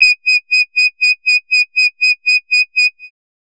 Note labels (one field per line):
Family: bass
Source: synthesizer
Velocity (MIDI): 127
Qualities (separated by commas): bright, distorted, tempo-synced